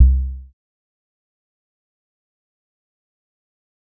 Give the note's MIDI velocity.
25